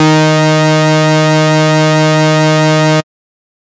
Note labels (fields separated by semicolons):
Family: bass; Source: synthesizer; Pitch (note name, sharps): D#3; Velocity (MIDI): 100; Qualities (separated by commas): bright, distorted